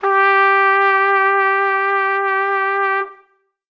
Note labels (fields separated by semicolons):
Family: brass; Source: acoustic; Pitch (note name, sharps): G4; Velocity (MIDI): 50